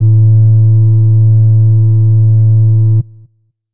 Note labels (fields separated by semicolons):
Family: flute; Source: acoustic; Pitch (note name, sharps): A2; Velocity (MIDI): 127; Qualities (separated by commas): dark